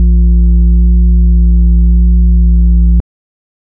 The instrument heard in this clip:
electronic organ